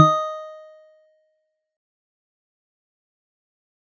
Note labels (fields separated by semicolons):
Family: mallet percussion; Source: acoustic; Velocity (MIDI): 100; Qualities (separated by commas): fast decay, percussive